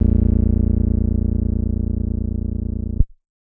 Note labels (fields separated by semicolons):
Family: keyboard; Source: electronic; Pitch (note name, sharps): A#0; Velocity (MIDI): 75